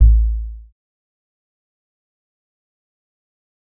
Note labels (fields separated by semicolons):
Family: bass; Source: synthesizer; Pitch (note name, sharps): A1; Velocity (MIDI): 50; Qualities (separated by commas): dark, fast decay, percussive